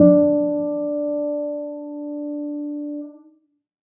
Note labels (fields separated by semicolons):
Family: keyboard; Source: acoustic; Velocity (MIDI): 25; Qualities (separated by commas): dark, reverb